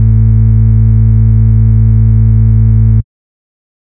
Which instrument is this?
synthesizer bass